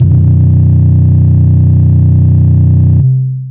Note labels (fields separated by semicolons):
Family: guitar; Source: electronic; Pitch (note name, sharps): B0; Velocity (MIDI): 25; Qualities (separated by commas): bright, distorted, long release